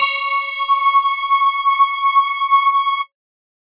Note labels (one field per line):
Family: mallet percussion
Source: electronic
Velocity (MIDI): 50